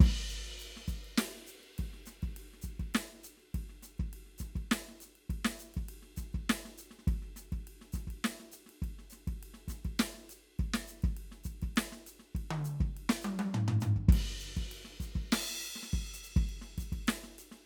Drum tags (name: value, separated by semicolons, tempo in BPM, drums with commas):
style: rock; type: beat; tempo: 102 BPM; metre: 3/4; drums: crash, ride, closed hi-hat, hi-hat pedal, snare, high tom, mid tom, floor tom, kick